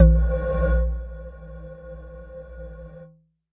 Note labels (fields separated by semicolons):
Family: mallet percussion; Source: electronic; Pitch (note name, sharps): A#1; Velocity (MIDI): 127; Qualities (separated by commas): dark, non-linear envelope